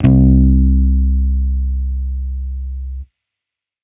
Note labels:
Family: bass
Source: electronic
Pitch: C2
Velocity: 25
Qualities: distorted

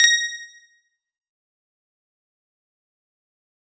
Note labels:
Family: guitar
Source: electronic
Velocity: 127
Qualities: fast decay, percussive

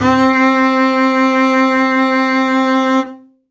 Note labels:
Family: string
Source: acoustic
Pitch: C4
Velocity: 127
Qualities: reverb

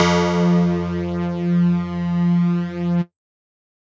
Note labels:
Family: mallet percussion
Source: electronic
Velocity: 50

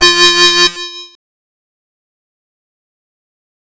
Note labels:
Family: bass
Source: synthesizer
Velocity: 75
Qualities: bright, distorted, fast decay, multiphonic

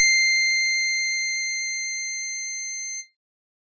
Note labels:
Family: organ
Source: electronic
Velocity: 75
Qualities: bright

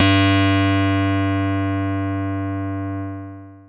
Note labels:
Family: keyboard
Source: electronic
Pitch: G2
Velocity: 100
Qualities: distorted, long release

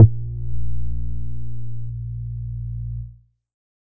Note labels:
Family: bass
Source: synthesizer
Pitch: A#1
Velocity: 25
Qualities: distorted

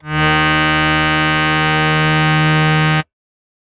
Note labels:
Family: keyboard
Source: acoustic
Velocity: 25

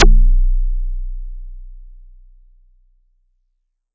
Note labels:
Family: mallet percussion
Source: acoustic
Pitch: B0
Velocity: 50

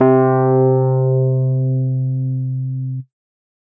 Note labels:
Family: keyboard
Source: electronic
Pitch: C3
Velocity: 50

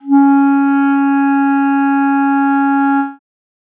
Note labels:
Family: reed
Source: acoustic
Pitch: C#4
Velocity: 75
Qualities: dark

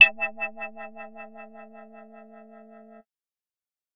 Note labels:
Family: bass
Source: synthesizer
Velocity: 75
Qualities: distorted

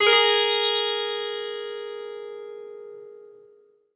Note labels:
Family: guitar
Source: acoustic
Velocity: 100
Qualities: bright, multiphonic, reverb

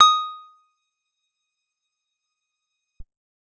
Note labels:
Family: guitar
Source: acoustic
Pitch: D#6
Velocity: 100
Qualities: percussive

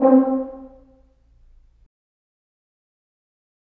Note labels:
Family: brass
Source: acoustic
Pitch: C4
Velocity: 25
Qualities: dark, fast decay, reverb

